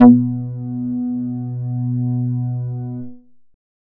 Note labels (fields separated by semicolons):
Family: bass; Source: synthesizer; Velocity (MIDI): 50; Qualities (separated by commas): distorted